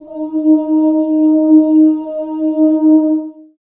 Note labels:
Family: voice; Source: acoustic; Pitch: D#4; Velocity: 50; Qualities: long release, reverb

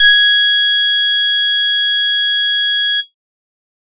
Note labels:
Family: bass; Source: synthesizer; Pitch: G#6; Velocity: 50

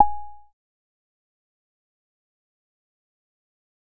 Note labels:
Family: bass; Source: synthesizer; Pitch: G#5; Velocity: 25; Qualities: fast decay, percussive

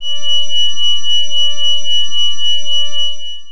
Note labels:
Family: organ; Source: electronic; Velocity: 100; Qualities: distorted, long release

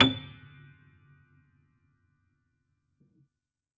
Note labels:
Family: keyboard; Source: acoustic; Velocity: 100; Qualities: percussive, reverb

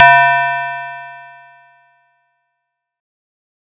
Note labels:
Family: mallet percussion; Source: acoustic; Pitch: C#3; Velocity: 100

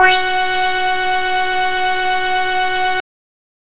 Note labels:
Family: bass; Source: synthesizer; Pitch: F#4; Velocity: 127; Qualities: bright, distorted

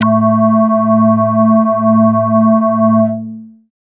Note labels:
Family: bass; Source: synthesizer; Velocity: 100; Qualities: distorted, long release, multiphonic

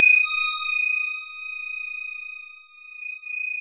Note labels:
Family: mallet percussion; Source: electronic; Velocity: 100; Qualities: bright, distorted, long release, non-linear envelope

